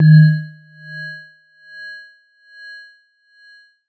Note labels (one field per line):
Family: mallet percussion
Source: electronic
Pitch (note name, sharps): D#3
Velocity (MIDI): 127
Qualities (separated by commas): long release, percussive